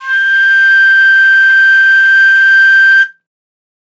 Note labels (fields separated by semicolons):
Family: flute; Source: acoustic; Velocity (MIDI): 50; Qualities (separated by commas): bright